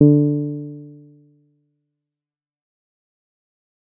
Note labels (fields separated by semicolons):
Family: bass; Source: synthesizer; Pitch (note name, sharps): D3; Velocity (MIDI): 50; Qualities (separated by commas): dark, fast decay